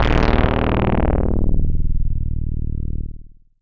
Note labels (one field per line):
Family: bass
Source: synthesizer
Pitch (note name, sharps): D#0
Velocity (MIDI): 127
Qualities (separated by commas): bright, distorted, tempo-synced